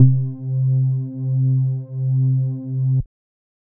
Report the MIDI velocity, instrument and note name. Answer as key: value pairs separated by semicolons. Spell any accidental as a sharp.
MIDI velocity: 25; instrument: synthesizer bass; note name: C3